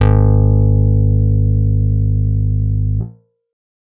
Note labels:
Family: guitar; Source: electronic; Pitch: G#1; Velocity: 50

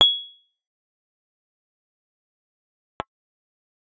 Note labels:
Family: bass; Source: synthesizer; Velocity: 50; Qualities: bright, fast decay, percussive

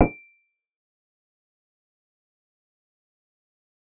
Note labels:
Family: keyboard; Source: synthesizer; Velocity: 25; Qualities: fast decay, percussive

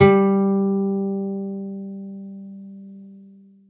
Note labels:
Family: string; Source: acoustic; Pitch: G3; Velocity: 50; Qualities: reverb

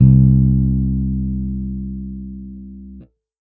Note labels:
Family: bass; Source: electronic; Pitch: C2; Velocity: 50

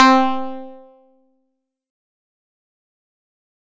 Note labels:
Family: guitar; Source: acoustic; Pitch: C4; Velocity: 75; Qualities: distorted, fast decay

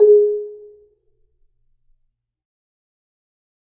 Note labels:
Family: mallet percussion; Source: acoustic; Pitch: G#4; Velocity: 50; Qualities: dark, fast decay, percussive, reverb

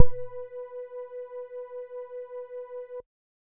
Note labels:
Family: bass; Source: synthesizer; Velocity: 25

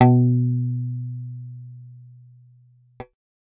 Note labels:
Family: bass; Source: synthesizer; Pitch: B2; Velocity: 100

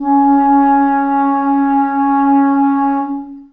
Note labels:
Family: reed; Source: acoustic; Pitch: C#4; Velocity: 50; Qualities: dark, long release, reverb

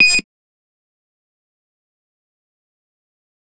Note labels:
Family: bass; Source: synthesizer; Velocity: 75; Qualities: bright, distorted, fast decay, percussive

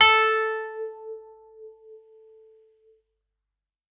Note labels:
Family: keyboard; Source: electronic; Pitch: A4; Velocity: 127

